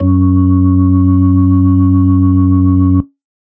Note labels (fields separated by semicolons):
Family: organ; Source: electronic; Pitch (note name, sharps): F#2; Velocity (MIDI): 25; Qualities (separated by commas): dark